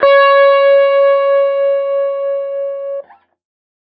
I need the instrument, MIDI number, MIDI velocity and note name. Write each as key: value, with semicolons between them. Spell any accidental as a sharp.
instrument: electronic guitar; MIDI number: 73; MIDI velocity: 50; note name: C#5